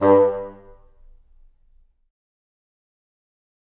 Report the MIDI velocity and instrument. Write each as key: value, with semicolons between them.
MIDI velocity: 127; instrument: acoustic reed instrument